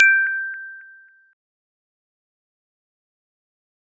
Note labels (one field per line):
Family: mallet percussion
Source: acoustic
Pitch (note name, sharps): G6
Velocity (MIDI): 25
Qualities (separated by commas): fast decay